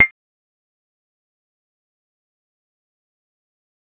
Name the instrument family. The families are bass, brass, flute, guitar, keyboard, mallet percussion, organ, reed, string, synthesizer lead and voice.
bass